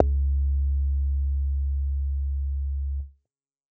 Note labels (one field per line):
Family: bass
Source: synthesizer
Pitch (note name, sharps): C#2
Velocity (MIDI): 50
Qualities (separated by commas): dark, distorted